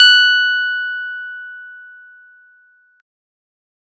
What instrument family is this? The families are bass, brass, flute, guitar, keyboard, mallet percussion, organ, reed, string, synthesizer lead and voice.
keyboard